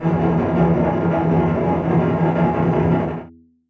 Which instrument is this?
acoustic string instrument